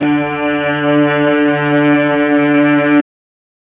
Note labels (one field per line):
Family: string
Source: electronic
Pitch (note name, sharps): D3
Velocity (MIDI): 127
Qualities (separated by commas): distorted, reverb